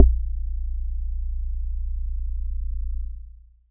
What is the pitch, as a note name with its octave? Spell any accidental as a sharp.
A#0